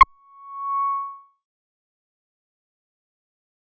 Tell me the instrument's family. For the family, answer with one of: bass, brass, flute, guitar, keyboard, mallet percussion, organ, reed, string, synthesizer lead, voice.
bass